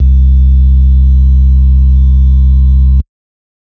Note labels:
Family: organ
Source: electronic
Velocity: 75

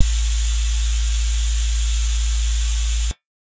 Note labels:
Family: bass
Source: synthesizer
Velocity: 127

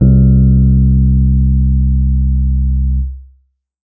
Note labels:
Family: keyboard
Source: electronic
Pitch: C2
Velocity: 50

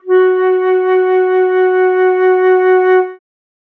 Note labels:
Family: flute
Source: acoustic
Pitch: F#4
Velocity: 25

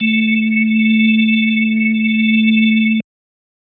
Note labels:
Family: organ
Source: electronic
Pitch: A3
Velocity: 75

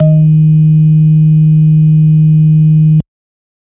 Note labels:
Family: organ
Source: electronic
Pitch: D#3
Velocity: 100

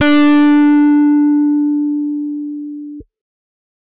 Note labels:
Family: guitar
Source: electronic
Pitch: D4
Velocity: 50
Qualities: bright, distorted

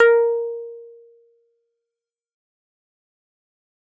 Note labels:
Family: keyboard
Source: electronic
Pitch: A#4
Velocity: 75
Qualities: fast decay

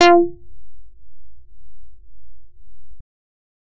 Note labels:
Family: bass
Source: synthesizer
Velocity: 127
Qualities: distorted

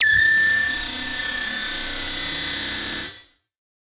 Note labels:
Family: synthesizer lead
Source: synthesizer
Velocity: 100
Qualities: bright, distorted, multiphonic, non-linear envelope

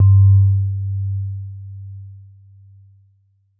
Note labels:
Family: keyboard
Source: electronic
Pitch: G2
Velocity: 50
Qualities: dark

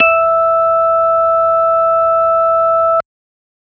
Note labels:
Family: organ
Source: electronic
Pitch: E5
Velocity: 127

